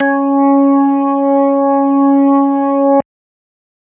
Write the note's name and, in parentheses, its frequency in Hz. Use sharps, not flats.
C#4 (277.2 Hz)